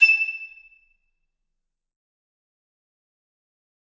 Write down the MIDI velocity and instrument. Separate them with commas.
75, acoustic reed instrument